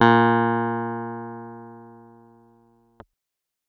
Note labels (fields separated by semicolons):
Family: keyboard; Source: electronic; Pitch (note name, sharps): A#2; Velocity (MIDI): 100